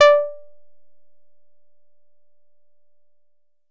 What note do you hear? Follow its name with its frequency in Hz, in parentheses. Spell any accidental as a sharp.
D5 (587.3 Hz)